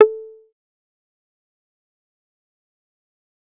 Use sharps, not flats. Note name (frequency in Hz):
A4 (440 Hz)